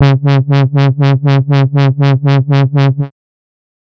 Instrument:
synthesizer bass